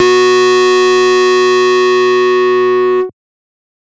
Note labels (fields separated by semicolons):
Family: bass; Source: synthesizer; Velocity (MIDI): 25; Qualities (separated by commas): bright, distorted, multiphonic